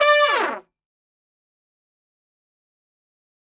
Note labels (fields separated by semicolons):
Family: brass; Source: acoustic; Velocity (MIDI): 25; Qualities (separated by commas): bright, fast decay, reverb